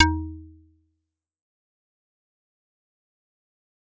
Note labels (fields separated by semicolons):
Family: mallet percussion; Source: acoustic; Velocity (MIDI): 75; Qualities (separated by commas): fast decay, percussive